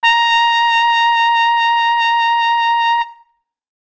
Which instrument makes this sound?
acoustic brass instrument